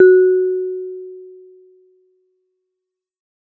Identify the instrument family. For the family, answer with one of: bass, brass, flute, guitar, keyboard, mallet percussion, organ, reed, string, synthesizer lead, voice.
mallet percussion